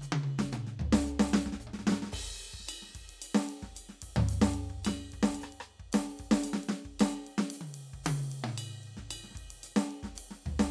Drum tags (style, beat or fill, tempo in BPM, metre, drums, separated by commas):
songo, beat, 112 BPM, 4/4, crash, ride, ride bell, hi-hat pedal, snare, cross-stick, high tom, mid tom, floor tom, kick